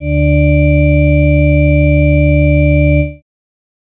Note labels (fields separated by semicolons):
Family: organ; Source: electronic; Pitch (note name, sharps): D2; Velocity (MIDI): 100